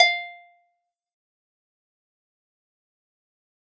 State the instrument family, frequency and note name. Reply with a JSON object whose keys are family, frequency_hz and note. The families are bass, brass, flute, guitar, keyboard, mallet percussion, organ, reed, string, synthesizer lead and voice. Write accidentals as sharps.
{"family": "guitar", "frequency_hz": 698.5, "note": "F5"}